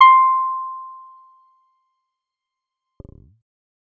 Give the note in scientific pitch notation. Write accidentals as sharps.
C6